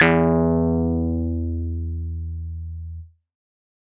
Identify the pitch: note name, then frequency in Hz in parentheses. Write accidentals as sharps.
E2 (82.41 Hz)